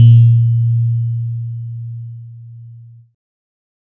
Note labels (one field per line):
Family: keyboard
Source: electronic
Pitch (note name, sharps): A#2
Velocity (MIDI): 50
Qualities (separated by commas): distorted